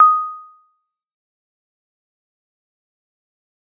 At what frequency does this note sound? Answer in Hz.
1245 Hz